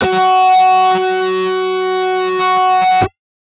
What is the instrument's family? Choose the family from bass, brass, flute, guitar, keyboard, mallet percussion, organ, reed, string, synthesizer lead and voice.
guitar